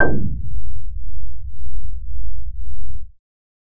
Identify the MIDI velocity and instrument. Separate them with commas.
25, synthesizer bass